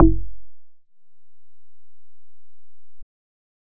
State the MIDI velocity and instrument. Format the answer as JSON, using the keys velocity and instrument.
{"velocity": 25, "instrument": "synthesizer bass"}